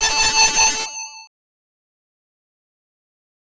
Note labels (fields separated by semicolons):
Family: bass; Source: synthesizer; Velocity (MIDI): 127; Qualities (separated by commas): bright, distorted, fast decay, multiphonic